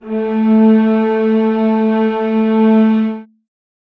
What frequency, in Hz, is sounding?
220 Hz